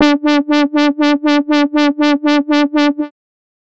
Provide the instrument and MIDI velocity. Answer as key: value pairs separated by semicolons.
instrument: synthesizer bass; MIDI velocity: 100